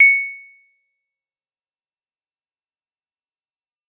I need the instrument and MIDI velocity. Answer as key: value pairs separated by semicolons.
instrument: acoustic mallet percussion instrument; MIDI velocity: 75